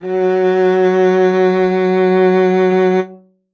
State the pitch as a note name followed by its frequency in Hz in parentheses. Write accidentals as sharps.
F#3 (185 Hz)